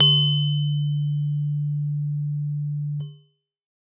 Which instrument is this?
acoustic keyboard